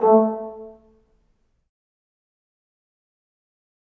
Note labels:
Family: brass; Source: acoustic; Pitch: A3; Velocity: 50; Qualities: dark, fast decay, percussive, reverb

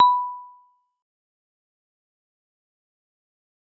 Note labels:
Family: mallet percussion; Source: acoustic; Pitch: B5; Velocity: 25; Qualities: fast decay, percussive

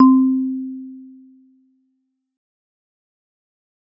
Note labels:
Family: mallet percussion; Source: acoustic; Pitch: C4; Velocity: 50; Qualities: dark, fast decay, reverb

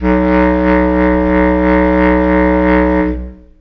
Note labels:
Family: reed; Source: acoustic; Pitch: B1; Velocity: 50; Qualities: long release, reverb

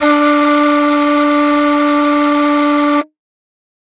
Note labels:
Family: flute; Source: acoustic; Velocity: 50

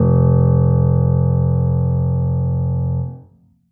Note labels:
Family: keyboard; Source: acoustic; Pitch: F1; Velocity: 75

